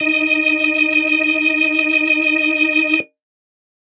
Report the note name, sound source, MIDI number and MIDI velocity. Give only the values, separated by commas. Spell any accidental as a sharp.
D#4, electronic, 63, 75